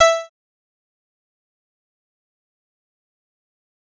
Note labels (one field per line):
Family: bass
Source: synthesizer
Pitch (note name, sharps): E5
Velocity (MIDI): 50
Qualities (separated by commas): bright, distorted, fast decay, percussive